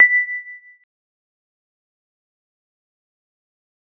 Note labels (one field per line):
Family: keyboard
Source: electronic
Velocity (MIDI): 25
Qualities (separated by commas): fast decay, percussive